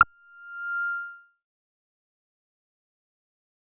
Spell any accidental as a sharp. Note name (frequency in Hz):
F6 (1397 Hz)